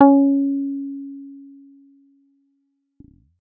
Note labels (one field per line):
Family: bass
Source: synthesizer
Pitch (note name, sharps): C#4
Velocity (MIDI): 50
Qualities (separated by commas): dark